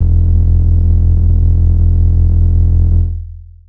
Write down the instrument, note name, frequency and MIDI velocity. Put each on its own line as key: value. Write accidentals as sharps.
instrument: electronic keyboard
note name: E1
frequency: 41.2 Hz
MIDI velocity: 25